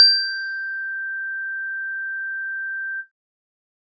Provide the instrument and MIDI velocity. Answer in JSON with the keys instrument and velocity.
{"instrument": "electronic keyboard", "velocity": 50}